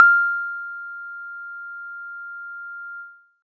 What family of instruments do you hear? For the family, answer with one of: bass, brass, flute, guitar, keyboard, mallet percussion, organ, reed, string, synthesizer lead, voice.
guitar